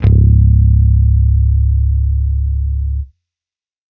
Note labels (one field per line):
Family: bass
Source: electronic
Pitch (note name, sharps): C#1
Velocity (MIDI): 127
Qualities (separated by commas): distorted